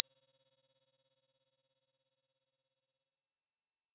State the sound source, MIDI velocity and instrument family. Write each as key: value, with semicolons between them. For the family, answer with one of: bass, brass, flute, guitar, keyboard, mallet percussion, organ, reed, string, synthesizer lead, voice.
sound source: synthesizer; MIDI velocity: 50; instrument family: guitar